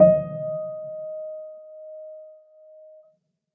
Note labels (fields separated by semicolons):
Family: keyboard; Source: acoustic; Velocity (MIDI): 25; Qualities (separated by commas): dark, reverb